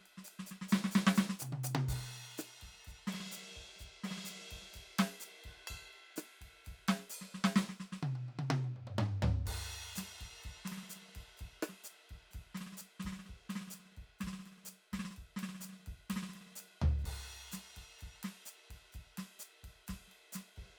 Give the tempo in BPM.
127 BPM